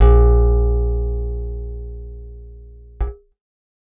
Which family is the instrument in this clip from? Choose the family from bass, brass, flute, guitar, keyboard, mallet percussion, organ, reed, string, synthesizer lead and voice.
guitar